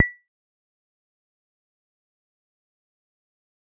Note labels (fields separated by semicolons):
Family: bass; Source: synthesizer; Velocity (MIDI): 75; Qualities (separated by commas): fast decay, percussive